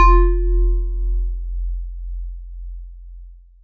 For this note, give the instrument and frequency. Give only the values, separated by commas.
acoustic mallet percussion instrument, 43.65 Hz